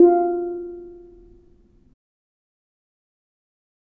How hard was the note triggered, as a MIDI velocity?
25